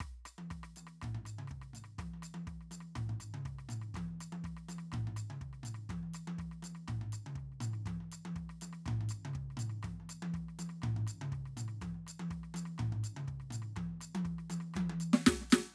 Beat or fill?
beat